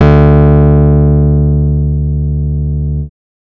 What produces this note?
synthesizer bass